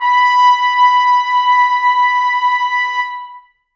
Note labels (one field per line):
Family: brass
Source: acoustic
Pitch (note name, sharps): B5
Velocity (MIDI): 100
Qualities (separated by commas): reverb